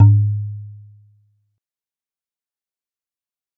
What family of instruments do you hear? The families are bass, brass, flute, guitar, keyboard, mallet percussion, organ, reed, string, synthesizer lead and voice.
mallet percussion